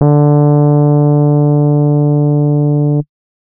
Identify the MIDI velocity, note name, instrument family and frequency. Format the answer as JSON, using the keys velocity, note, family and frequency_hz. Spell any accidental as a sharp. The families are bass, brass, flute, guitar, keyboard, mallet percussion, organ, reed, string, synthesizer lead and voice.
{"velocity": 100, "note": "D3", "family": "keyboard", "frequency_hz": 146.8}